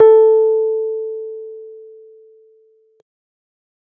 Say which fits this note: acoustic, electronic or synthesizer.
electronic